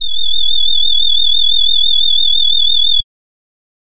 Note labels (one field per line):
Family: voice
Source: synthesizer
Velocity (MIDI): 50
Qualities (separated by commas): bright